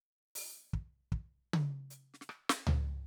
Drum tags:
reggae, fill, 78 BPM, 4/4, open hi-hat, hi-hat pedal, snare, cross-stick, high tom, floor tom, kick

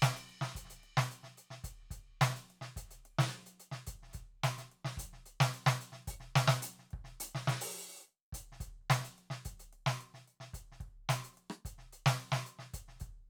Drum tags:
ijexá, beat, 108 BPM, 4/4, closed hi-hat, open hi-hat, hi-hat pedal, snare, cross-stick, kick

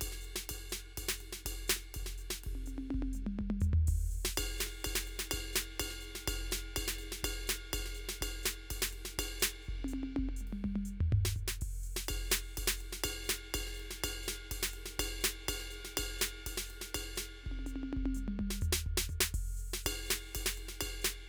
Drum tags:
calypso, beat, 124 BPM, 4/4, crash, ride, ride bell, hi-hat pedal, snare, high tom, mid tom, floor tom, kick

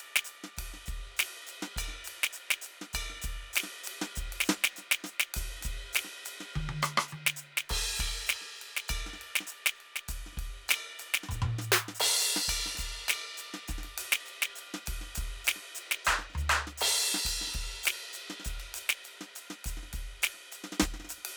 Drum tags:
Brazilian, beat, 101 BPM, 4/4, crash, ride, ride bell, hi-hat pedal, percussion, snare, cross-stick, high tom, mid tom, floor tom, kick

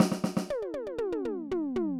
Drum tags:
rock, beat, 120 BPM, 4/4, snare, high tom, mid tom, floor tom

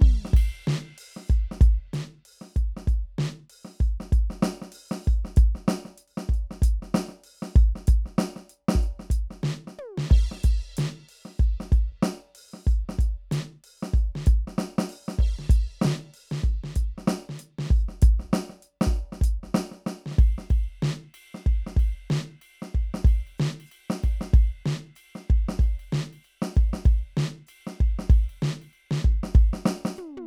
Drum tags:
rock, beat, 95 BPM, 4/4, crash, ride, ride bell, closed hi-hat, open hi-hat, hi-hat pedal, snare, high tom, floor tom, kick

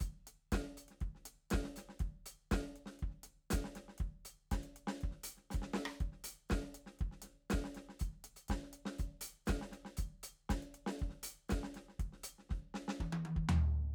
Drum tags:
disco, beat, 120 BPM, 4/4, closed hi-hat, hi-hat pedal, snare, cross-stick, high tom, floor tom, kick

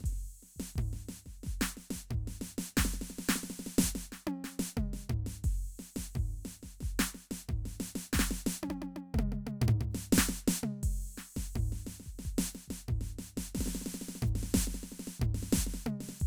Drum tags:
samba, beat, 89 BPM, 4/4, crash, hi-hat pedal, snare, high tom, mid tom, floor tom, kick

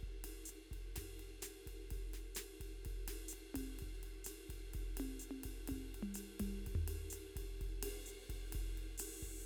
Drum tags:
bossa nova, beat, 127 BPM, 4/4, crash, ride, hi-hat pedal, snare, high tom, mid tom, floor tom, kick

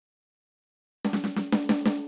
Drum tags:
rock, fill, 115 BPM, 4/4, hi-hat pedal, snare

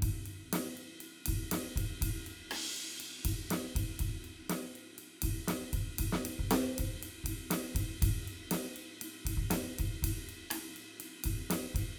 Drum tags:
rock, beat, 120 BPM, 4/4, ride, snare, cross-stick, kick

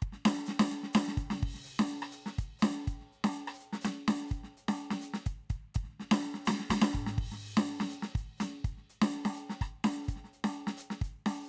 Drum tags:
Latin, beat, 125 BPM, 3/4, crash, closed hi-hat, open hi-hat, hi-hat pedal, snare, cross-stick, high tom, mid tom, kick

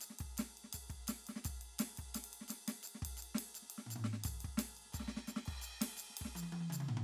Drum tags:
breakbeat, beat, 170 BPM, 4/4, ride, percussion, snare, high tom, mid tom, floor tom, kick

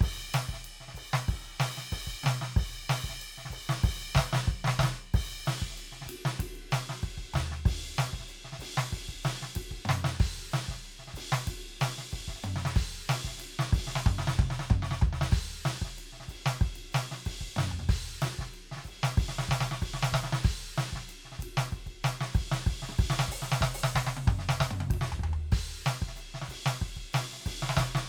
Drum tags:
Afrobeat, beat, 94 BPM, 4/4, crash, ride, open hi-hat, hi-hat pedal, snare, cross-stick, high tom, mid tom, floor tom, kick

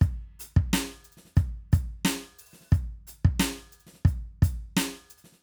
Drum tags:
rock, beat, 88 BPM, 4/4, closed hi-hat, open hi-hat, hi-hat pedal, snare, kick

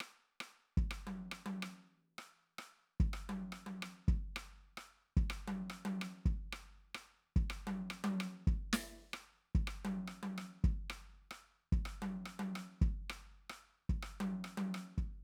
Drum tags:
Afro-Cuban rumba, beat, 110 BPM, 4/4, snare, cross-stick, high tom, kick

